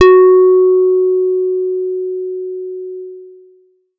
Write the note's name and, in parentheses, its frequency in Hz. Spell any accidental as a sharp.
F#4 (370 Hz)